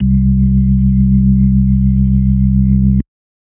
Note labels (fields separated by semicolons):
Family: organ; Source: electronic; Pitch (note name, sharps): C2; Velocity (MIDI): 25; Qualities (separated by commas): dark